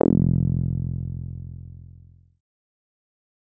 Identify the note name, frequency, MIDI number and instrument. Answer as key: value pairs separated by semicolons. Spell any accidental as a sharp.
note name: F1; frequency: 43.65 Hz; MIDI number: 29; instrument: synthesizer lead